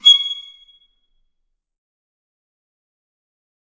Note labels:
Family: reed; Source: acoustic; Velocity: 50; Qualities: bright, fast decay, percussive, reverb

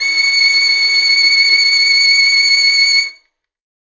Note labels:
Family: string; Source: acoustic; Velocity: 25; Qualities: bright, reverb

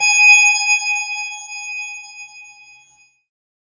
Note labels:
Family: keyboard; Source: synthesizer; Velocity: 75; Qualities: bright

